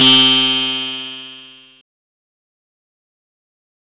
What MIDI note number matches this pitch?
48